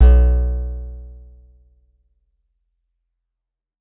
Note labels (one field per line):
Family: guitar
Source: acoustic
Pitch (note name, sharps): B1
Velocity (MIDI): 127